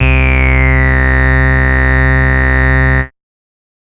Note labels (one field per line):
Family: bass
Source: synthesizer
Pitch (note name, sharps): C2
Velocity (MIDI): 50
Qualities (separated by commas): bright, distorted, multiphonic